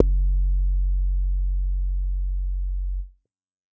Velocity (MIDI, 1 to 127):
50